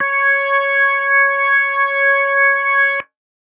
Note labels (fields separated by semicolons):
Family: organ; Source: electronic; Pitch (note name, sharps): C#5; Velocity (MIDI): 25